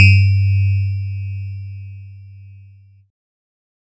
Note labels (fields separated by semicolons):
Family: keyboard; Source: electronic; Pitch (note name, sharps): G2; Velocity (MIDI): 127; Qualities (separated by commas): bright, distorted